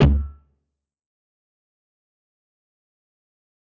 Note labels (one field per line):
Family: guitar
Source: electronic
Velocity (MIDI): 25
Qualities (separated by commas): distorted, fast decay, percussive